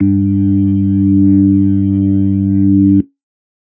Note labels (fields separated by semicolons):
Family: organ; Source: electronic; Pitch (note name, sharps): G2; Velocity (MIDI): 75